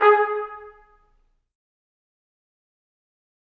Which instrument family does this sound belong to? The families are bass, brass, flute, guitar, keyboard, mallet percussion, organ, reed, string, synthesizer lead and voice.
brass